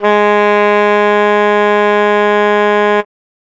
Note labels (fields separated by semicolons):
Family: reed; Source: acoustic; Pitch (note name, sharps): G#3; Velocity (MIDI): 75